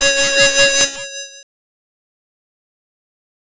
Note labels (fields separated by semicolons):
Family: bass; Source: synthesizer; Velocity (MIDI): 50; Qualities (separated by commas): bright, distorted, fast decay, multiphonic